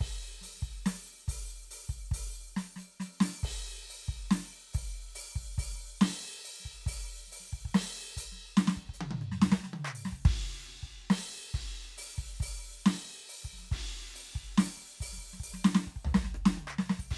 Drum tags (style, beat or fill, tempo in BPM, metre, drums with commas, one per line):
hip-hop
beat
70 BPM
4/4
crash, ride, open hi-hat, hi-hat pedal, percussion, snare, cross-stick, high tom, floor tom, kick